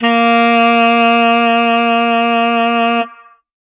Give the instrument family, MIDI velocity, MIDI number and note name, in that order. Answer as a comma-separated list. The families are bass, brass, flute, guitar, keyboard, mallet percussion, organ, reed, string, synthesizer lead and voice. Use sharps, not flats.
reed, 100, 58, A#3